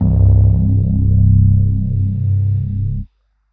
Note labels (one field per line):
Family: keyboard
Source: electronic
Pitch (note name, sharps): C1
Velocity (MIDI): 75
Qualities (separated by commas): distorted